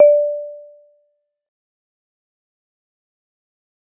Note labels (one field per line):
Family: mallet percussion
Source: acoustic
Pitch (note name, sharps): D5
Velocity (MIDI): 25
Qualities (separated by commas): fast decay, percussive